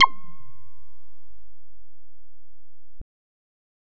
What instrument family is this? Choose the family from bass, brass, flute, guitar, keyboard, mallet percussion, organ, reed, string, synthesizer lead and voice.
bass